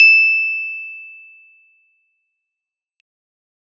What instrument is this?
electronic keyboard